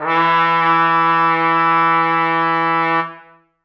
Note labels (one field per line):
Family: brass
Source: acoustic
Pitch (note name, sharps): E3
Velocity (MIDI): 127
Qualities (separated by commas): reverb